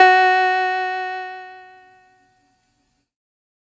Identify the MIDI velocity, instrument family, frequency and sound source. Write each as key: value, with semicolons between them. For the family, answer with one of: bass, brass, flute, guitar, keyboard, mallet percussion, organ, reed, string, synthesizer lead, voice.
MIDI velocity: 50; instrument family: keyboard; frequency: 370 Hz; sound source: electronic